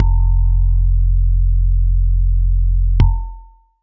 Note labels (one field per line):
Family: keyboard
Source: electronic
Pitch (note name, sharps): F1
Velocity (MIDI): 25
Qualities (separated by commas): long release